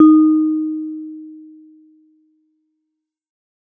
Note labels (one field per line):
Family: mallet percussion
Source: acoustic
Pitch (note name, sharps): D#4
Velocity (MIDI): 50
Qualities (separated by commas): dark